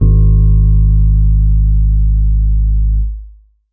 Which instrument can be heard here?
electronic keyboard